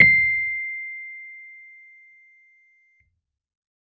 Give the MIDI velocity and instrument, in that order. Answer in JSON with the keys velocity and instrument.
{"velocity": 100, "instrument": "electronic keyboard"}